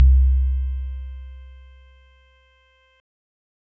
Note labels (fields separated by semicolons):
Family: keyboard; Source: electronic; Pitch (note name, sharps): C2; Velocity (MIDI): 127; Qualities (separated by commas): dark